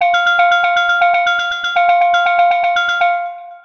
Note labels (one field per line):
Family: mallet percussion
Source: synthesizer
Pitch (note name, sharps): F5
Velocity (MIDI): 127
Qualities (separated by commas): long release, multiphonic, percussive, tempo-synced